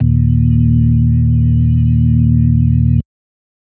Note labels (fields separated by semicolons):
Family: organ; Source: electronic; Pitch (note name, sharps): D#1; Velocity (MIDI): 75; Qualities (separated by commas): dark